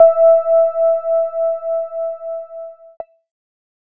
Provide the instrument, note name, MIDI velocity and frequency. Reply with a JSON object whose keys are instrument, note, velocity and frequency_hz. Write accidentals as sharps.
{"instrument": "electronic keyboard", "note": "E5", "velocity": 25, "frequency_hz": 659.3}